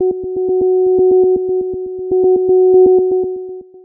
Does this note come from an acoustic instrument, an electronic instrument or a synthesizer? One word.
synthesizer